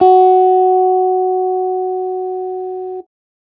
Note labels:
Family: guitar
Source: electronic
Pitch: F#4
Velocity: 25

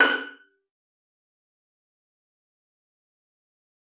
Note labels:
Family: string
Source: acoustic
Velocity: 25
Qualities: fast decay, percussive, reverb

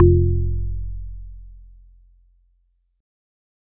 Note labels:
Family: organ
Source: electronic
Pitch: F1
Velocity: 75

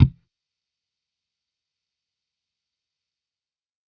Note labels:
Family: bass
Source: electronic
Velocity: 100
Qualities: fast decay, percussive

